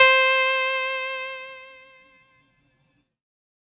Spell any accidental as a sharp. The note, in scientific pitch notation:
C5